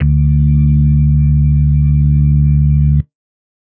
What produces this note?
electronic organ